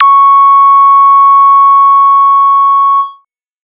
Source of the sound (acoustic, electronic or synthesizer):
synthesizer